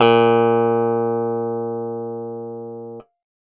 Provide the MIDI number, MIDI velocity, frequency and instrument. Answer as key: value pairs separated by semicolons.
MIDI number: 46; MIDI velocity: 127; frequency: 116.5 Hz; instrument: electronic keyboard